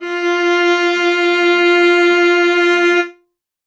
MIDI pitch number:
65